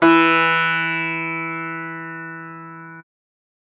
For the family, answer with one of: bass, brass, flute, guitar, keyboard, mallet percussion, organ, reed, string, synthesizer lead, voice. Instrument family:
guitar